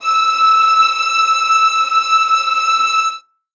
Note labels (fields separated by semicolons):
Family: string; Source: acoustic; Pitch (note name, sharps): E6; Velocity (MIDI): 50; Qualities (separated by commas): bright, non-linear envelope, reverb